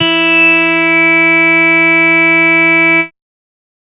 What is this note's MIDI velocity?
25